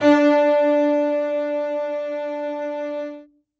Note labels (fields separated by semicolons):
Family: string; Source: acoustic; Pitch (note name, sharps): D4; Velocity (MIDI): 127; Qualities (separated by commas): reverb